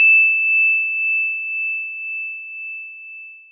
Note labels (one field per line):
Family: mallet percussion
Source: acoustic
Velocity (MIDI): 75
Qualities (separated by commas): bright, long release